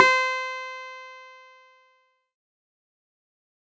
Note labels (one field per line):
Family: keyboard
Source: electronic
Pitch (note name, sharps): C5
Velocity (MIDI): 50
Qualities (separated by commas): distorted, fast decay